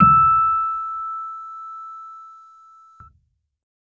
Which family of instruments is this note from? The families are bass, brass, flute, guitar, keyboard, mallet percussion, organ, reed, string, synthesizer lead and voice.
keyboard